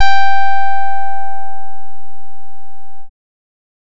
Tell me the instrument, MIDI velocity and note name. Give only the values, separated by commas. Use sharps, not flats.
synthesizer bass, 75, G5